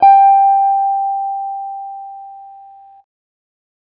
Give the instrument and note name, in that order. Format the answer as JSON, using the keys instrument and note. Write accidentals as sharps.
{"instrument": "electronic guitar", "note": "G5"}